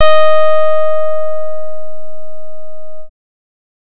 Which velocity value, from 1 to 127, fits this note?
25